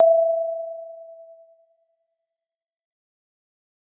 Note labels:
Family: mallet percussion; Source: acoustic; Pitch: E5; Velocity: 127; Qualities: dark, fast decay

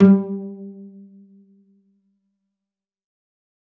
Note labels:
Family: string; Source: acoustic; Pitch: G3; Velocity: 127; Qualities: fast decay, percussive, reverb

